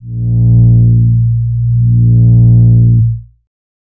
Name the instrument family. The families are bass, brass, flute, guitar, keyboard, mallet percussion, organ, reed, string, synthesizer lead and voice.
bass